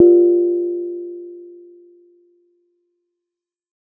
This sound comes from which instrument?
acoustic mallet percussion instrument